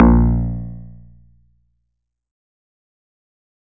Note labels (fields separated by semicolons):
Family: guitar; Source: acoustic; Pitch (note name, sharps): A#1; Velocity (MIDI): 75; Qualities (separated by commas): distorted, fast decay